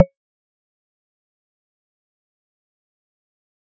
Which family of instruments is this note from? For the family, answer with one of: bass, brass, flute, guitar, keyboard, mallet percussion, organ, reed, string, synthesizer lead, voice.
mallet percussion